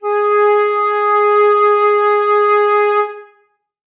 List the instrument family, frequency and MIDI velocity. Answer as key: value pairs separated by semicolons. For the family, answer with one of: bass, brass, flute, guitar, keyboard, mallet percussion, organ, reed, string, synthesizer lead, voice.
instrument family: flute; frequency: 415.3 Hz; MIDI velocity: 75